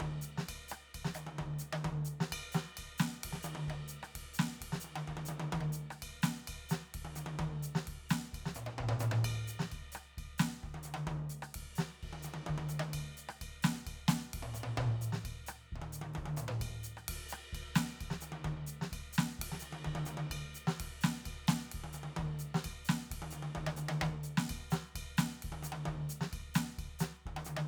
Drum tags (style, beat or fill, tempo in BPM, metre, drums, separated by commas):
Dominican merengue, beat, 130 BPM, 4/4, crash, ride, ride bell, hi-hat pedal, snare, cross-stick, high tom, mid tom, kick